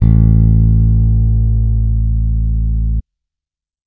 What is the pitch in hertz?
55 Hz